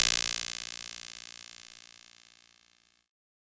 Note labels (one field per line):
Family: keyboard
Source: electronic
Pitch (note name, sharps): A#1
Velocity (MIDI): 100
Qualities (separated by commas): bright, distorted